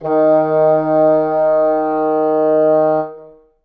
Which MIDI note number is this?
51